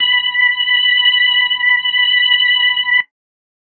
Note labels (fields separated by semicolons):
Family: organ; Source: electronic; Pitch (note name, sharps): B5; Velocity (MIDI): 25